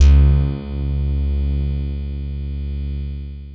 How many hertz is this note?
69.3 Hz